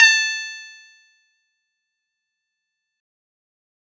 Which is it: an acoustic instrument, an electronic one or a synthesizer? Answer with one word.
synthesizer